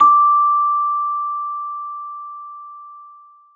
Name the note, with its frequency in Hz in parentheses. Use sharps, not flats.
D6 (1175 Hz)